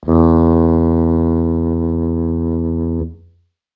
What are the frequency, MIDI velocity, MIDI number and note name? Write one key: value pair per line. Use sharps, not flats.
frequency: 82.41 Hz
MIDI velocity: 50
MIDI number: 40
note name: E2